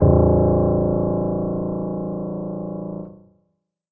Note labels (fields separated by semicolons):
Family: keyboard; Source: acoustic; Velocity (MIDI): 25; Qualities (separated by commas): reverb